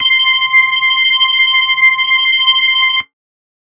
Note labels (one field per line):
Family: organ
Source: electronic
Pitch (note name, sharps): C6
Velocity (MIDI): 75